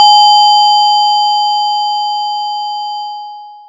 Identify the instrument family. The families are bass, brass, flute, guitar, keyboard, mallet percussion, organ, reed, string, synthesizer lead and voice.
mallet percussion